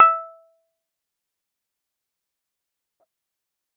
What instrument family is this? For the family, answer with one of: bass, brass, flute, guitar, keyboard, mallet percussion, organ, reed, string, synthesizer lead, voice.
keyboard